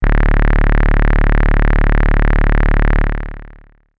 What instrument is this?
synthesizer bass